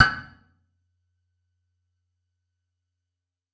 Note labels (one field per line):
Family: guitar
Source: electronic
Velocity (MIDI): 75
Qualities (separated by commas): percussive, reverb